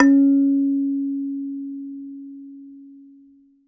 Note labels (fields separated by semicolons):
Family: mallet percussion; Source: acoustic; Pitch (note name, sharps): C#4; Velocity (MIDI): 75; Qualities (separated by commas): reverb